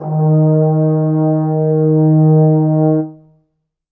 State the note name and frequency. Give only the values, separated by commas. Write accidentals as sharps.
D#3, 155.6 Hz